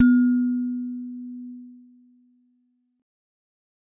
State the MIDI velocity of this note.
50